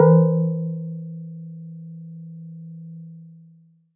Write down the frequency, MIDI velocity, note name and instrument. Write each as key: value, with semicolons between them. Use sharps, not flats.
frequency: 164.8 Hz; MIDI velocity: 50; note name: E3; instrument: acoustic mallet percussion instrument